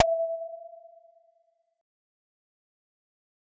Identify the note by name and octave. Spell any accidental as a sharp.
E5